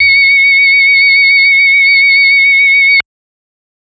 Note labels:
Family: organ; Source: electronic; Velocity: 50; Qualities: multiphonic

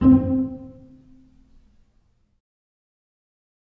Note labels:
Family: string; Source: acoustic; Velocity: 25; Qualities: dark, fast decay, reverb

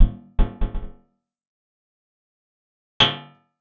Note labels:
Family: guitar; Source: acoustic; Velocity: 25; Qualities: percussive, reverb

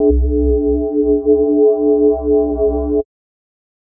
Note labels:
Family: mallet percussion; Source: electronic; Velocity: 50; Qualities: multiphonic, non-linear envelope

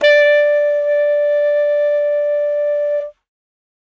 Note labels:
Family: reed; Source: acoustic; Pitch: D5; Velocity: 25

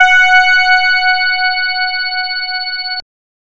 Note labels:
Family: bass; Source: synthesizer; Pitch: F#5; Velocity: 50; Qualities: bright, distorted, multiphonic

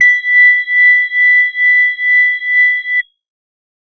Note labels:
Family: organ; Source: electronic; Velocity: 75; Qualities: distorted

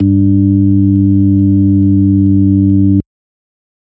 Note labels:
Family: organ; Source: electronic; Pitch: G2; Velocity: 50

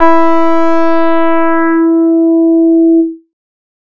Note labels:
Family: bass; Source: synthesizer; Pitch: E4; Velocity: 75; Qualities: distorted

